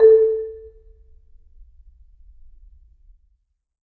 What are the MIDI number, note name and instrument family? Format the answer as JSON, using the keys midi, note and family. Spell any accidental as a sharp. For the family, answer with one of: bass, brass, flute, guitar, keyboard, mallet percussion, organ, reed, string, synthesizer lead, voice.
{"midi": 69, "note": "A4", "family": "mallet percussion"}